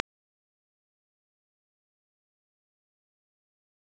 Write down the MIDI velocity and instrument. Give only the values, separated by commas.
25, synthesizer voice